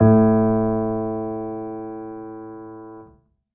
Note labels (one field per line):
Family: keyboard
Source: acoustic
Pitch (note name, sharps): A2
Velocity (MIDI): 25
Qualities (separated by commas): reverb